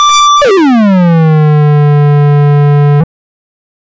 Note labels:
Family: bass; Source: synthesizer; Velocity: 127; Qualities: bright, distorted, non-linear envelope

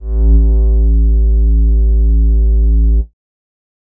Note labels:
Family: bass; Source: synthesizer; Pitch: A1; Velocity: 100; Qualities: dark

